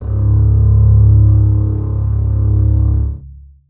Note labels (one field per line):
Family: string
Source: acoustic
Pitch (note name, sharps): C#1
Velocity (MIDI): 127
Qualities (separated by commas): long release, reverb